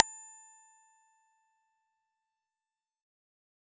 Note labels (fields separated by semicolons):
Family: bass; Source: synthesizer; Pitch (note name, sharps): A5; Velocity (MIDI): 100; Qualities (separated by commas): fast decay, percussive